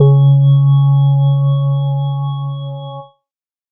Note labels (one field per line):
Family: organ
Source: electronic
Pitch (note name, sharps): C#3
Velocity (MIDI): 100